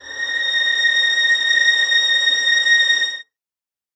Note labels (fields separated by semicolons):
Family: string; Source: acoustic; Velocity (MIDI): 25; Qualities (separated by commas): reverb